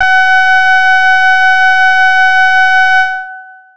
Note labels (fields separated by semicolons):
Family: keyboard; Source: electronic; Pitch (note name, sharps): F#5; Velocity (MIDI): 127; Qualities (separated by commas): distorted, long release